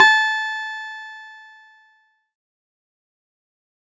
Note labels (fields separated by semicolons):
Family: keyboard; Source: electronic; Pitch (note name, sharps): A5; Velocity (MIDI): 75; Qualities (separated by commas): distorted, fast decay